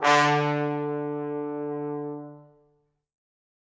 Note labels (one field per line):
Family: brass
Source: acoustic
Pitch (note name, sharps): D3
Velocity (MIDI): 25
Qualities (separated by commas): bright, reverb